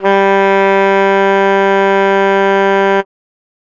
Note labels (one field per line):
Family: reed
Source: acoustic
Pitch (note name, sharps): G3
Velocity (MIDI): 25